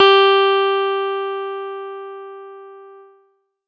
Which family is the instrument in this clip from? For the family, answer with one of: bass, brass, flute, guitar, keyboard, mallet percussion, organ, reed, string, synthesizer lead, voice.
keyboard